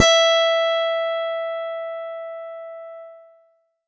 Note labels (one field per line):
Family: keyboard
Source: electronic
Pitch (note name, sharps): E5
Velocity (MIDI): 25